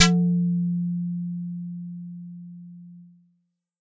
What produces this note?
synthesizer bass